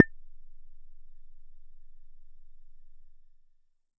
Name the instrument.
synthesizer bass